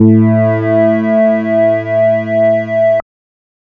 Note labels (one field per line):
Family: bass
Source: synthesizer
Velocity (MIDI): 100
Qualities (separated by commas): distorted, multiphonic